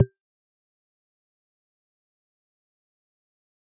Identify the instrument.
acoustic mallet percussion instrument